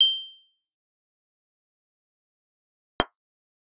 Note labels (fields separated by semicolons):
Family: guitar; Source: electronic; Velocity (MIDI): 50; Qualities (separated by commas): bright, fast decay, percussive